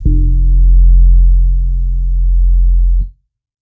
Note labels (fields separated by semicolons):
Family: keyboard; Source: electronic; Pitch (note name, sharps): F1; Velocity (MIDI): 25; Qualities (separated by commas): dark